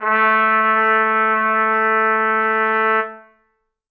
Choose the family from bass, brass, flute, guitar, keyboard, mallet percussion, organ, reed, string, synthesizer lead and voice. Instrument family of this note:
brass